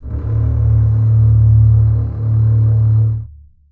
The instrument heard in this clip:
acoustic string instrument